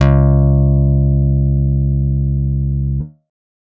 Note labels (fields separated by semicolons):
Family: guitar; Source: electronic; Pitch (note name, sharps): C#2; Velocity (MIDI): 50